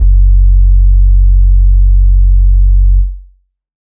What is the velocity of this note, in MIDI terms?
50